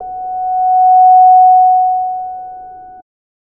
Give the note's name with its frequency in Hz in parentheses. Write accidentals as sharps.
F#5 (740 Hz)